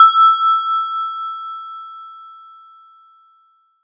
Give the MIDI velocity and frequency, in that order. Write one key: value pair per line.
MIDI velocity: 25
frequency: 1319 Hz